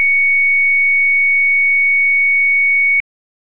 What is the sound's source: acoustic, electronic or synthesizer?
electronic